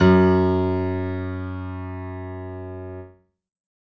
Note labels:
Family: keyboard; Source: acoustic; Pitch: F#2; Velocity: 127; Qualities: reverb

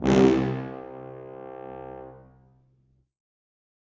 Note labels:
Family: brass; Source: acoustic; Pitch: C2; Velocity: 100; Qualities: bright, reverb

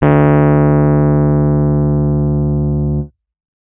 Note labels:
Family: keyboard; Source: electronic; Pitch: D2; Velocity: 127; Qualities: distorted

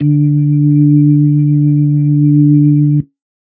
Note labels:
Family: organ; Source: electronic; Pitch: D3; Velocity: 100; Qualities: dark

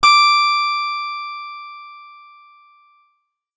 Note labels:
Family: guitar; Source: acoustic; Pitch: D6; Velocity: 25; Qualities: bright, distorted

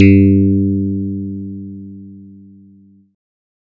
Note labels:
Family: bass; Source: synthesizer; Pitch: G2; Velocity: 50

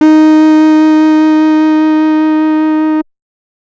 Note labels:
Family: bass; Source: synthesizer; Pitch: D#4; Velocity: 75; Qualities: distorted

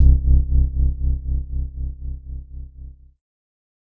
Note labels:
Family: keyboard; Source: electronic; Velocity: 50; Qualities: dark

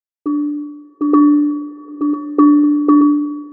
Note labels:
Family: mallet percussion; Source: synthesizer; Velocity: 25; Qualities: long release, multiphonic, percussive, tempo-synced

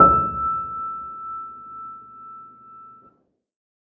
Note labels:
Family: keyboard; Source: acoustic; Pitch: E6; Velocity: 25; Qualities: reverb

